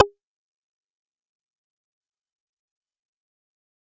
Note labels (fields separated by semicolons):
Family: bass; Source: synthesizer; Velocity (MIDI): 127; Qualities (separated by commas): distorted, fast decay, percussive